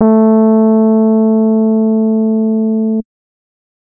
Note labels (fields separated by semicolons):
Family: keyboard; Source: electronic; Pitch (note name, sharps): A3; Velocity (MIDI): 100; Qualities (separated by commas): dark